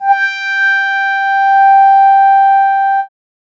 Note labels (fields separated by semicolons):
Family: keyboard; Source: synthesizer; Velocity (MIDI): 127; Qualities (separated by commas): bright